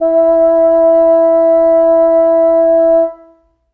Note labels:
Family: reed; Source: acoustic; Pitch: E4; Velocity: 25; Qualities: reverb

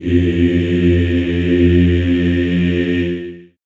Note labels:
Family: voice; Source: acoustic; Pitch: F2; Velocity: 75; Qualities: long release, reverb

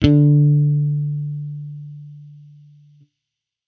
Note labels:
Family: bass; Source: electronic; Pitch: D3; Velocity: 100; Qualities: distorted

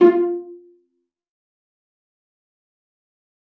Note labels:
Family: string; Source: acoustic; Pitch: F4; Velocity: 75; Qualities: fast decay, percussive, reverb

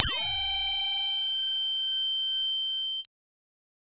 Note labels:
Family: bass; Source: synthesizer; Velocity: 100; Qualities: bright, distorted, multiphonic

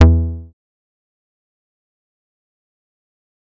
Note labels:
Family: bass; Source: synthesizer; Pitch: E2; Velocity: 127; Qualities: dark, fast decay, percussive

